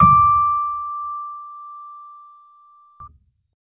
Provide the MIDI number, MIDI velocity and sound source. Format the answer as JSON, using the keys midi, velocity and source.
{"midi": 86, "velocity": 75, "source": "electronic"}